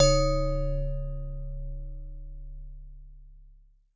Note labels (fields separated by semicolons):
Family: mallet percussion; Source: acoustic; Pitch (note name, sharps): C#1; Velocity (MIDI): 127